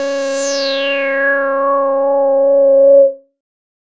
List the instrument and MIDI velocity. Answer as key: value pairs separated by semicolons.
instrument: synthesizer bass; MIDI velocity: 50